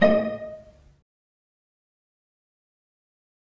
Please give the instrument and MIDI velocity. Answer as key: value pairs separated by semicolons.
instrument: acoustic string instrument; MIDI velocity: 25